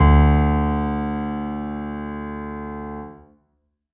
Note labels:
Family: keyboard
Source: acoustic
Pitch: D2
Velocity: 100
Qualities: reverb

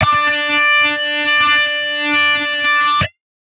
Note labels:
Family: guitar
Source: synthesizer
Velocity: 100

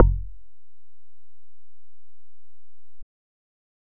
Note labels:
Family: bass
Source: synthesizer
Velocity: 25

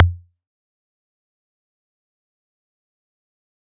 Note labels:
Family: mallet percussion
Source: acoustic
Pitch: F2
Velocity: 127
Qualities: fast decay, percussive

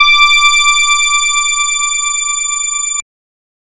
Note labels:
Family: bass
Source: synthesizer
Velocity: 75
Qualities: multiphonic

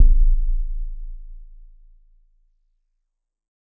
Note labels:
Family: mallet percussion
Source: acoustic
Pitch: A0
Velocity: 75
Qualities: dark, reverb

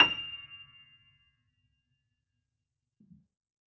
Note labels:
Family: keyboard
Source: acoustic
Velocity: 50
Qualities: fast decay, percussive

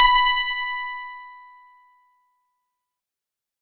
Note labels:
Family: guitar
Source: acoustic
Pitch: B5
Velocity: 127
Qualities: bright, distorted

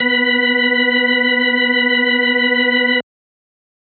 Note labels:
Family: organ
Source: electronic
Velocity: 25

